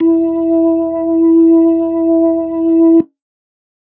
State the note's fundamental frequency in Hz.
329.6 Hz